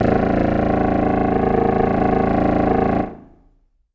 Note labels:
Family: reed; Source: acoustic; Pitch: A0; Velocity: 100; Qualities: distorted, reverb

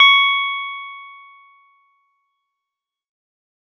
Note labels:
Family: keyboard; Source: electronic; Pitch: C#6; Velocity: 50; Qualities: fast decay

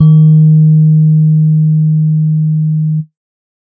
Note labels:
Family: keyboard; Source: electronic; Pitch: D#3; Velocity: 100

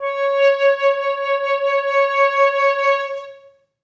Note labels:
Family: flute; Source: acoustic; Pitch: C#5; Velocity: 25; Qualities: reverb

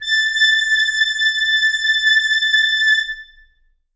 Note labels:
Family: reed; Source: acoustic; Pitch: A6; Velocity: 127; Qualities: reverb

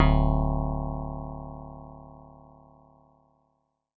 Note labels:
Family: guitar; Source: synthesizer; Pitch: D1; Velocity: 100; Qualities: dark

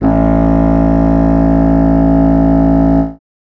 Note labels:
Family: reed; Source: acoustic; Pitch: A1; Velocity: 127; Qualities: bright

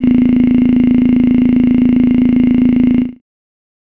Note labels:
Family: voice; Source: synthesizer; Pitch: A0; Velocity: 100; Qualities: bright

